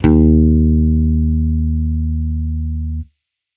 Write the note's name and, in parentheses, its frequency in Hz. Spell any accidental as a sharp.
D#2 (77.78 Hz)